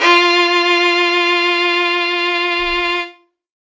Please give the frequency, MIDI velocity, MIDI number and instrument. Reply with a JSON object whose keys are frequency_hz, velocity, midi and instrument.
{"frequency_hz": 349.2, "velocity": 127, "midi": 65, "instrument": "acoustic string instrument"}